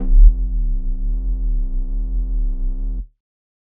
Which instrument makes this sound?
synthesizer flute